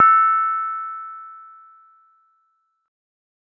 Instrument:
acoustic mallet percussion instrument